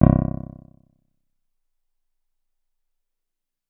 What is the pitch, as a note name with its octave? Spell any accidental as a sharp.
C1